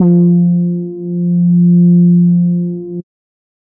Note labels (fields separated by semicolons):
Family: bass; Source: synthesizer; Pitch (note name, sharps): F3; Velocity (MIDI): 25; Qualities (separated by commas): dark